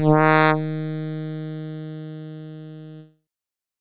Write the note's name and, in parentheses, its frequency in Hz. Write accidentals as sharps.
D#3 (155.6 Hz)